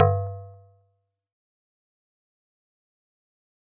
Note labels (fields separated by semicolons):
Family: mallet percussion; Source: acoustic; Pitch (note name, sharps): G2; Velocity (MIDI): 75; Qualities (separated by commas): fast decay, percussive